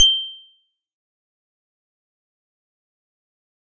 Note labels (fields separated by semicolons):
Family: mallet percussion; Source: acoustic; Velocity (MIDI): 127; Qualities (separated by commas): bright, fast decay, percussive